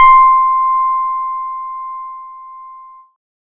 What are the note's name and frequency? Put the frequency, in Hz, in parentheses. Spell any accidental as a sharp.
C6 (1047 Hz)